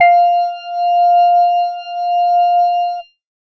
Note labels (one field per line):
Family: organ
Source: electronic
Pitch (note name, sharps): F5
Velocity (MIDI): 100